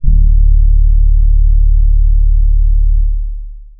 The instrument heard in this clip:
electronic keyboard